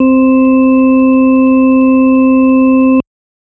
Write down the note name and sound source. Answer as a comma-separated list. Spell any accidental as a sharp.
C4, electronic